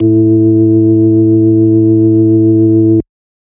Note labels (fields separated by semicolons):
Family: organ; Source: electronic; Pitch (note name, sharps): A2; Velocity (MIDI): 75